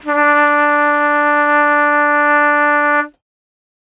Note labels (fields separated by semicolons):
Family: brass; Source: acoustic; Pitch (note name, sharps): D4; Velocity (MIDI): 25; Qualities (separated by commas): bright